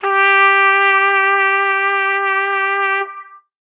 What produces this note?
acoustic brass instrument